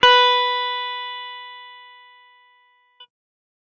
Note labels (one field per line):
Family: guitar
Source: electronic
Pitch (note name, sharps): B4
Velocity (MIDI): 100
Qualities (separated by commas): distorted